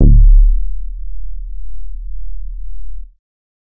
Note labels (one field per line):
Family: bass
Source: synthesizer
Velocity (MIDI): 50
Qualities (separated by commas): dark, distorted